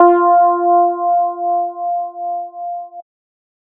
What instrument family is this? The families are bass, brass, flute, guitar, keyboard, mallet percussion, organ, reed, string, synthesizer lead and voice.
bass